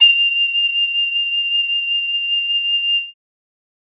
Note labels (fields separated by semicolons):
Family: flute; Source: acoustic; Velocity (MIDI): 127; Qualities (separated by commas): bright